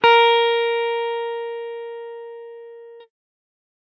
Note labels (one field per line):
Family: guitar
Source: electronic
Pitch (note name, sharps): A#4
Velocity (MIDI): 50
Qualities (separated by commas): distorted